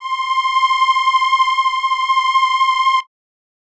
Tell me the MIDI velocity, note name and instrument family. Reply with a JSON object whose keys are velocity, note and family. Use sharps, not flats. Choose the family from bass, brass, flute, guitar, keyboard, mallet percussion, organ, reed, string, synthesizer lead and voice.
{"velocity": 75, "note": "C6", "family": "reed"}